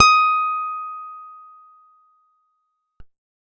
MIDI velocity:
50